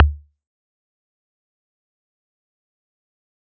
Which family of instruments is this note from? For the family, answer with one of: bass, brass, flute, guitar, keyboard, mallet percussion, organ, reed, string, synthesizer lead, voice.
mallet percussion